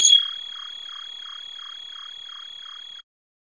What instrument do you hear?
synthesizer bass